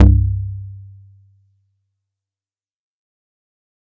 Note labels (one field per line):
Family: mallet percussion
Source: acoustic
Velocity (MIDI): 127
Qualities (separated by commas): fast decay, multiphonic